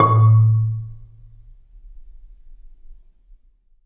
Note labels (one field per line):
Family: mallet percussion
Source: acoustic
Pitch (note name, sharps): A2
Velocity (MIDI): 50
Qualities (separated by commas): reverb